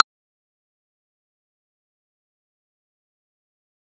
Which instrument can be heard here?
electronic mallet percussion instrument